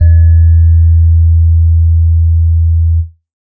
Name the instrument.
electronic keyboard